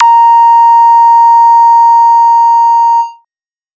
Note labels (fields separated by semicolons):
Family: bass; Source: synthesizer; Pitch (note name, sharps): A#5; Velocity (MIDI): 75; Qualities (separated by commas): bright, distorted